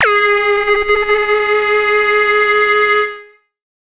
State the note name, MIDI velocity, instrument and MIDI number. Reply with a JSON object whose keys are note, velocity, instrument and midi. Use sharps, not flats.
{"note": "G#4", "velocity": 50, "instrument": "synthesizer lead", "midi": 68}